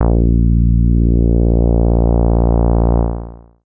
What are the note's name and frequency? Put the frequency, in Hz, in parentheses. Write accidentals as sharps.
A#1 (58.27 Hz)